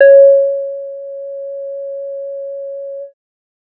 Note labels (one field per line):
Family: bass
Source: synthesizer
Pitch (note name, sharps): C#5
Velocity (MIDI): 75